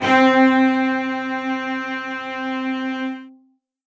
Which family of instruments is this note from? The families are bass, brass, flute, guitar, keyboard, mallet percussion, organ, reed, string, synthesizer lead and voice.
string